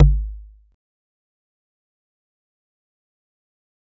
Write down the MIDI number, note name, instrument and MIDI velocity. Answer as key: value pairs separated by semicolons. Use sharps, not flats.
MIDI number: 32; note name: G#1; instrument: acoustic mallet percussion instrument; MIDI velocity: 25